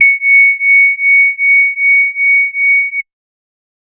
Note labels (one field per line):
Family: organ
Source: electronic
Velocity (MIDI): 127